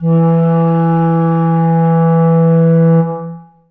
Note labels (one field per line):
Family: reed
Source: acoustic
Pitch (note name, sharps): E3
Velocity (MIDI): 50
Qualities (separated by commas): dark, long release, reverb